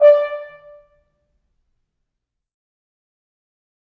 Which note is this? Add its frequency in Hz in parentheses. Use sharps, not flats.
D5 (587.3 Hz)